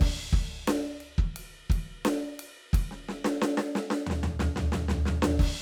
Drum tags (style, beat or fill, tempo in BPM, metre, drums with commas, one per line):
rock
beat
88 BPM
4/4
crash, ride, hi-hat pedal, snare, floor tom, kick